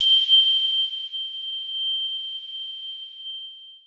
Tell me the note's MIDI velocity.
100